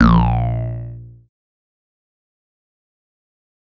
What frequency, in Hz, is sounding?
58.27 Hz